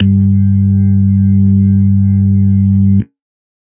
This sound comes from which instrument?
electronic organ